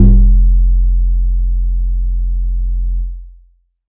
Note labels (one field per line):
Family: mallet percussion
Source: acoustic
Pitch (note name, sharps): F1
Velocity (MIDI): 100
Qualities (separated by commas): long release